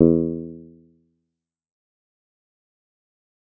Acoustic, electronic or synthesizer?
synthesizer